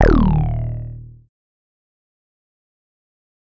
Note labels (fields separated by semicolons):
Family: bass; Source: synthesizer; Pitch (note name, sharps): D#1; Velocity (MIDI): 75; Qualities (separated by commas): distorted, fast decay